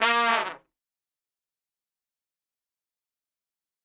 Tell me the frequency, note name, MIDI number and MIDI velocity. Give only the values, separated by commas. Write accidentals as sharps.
233.1 Hz, A#3, 58, 50